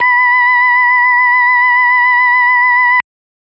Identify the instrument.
electronic organ